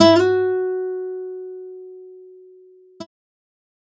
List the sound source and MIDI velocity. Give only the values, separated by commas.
electronic, 127